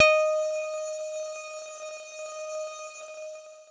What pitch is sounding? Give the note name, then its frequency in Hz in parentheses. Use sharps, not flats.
D#5 (622.3 Hz)